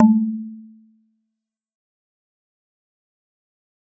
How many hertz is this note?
220 Hz